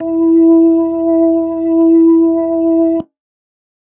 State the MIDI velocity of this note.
100